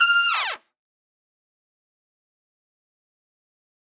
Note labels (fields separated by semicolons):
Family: brass; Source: acoustic; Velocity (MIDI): 127; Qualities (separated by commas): fast decay, reverb